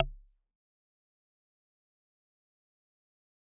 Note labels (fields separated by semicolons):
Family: mallet percussion; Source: acoustic; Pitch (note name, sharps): C#1; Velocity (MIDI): 75; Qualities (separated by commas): fast decay, percussive